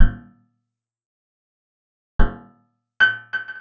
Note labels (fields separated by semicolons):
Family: guitar; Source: acoustic; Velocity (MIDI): 100; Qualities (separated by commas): percussive, reverb